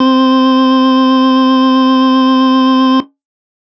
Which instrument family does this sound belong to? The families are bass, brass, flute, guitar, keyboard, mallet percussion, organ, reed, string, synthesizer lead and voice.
organ